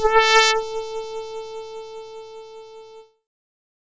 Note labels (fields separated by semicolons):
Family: keyboard; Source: synthesizer; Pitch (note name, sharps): A4; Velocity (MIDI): 100; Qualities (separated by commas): bright, distorted